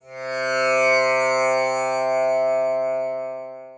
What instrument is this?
acoustic guitar